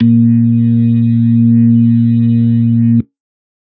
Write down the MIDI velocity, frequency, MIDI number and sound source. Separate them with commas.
25, 116.5 Hz, 46, electronic